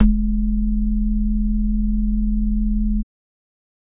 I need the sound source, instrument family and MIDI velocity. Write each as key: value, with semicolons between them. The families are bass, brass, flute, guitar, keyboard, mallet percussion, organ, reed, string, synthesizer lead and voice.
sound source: electronic; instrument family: organ; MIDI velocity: 127